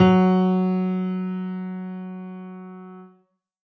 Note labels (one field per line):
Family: keyboard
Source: acoustic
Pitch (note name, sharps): F#3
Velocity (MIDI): 100